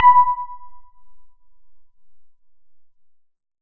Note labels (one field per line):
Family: synthesizer lead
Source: synthesizer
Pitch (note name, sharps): B5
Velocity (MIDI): 50